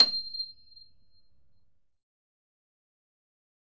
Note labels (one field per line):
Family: keyboard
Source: electronic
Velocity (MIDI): 127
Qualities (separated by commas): bright, fast decay, reverb